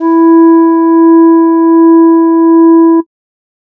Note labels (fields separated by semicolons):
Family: flute; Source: synthesizer; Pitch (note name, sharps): E4; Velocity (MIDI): 127